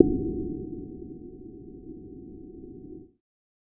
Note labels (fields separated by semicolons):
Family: bass; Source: synthesizer; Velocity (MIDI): 127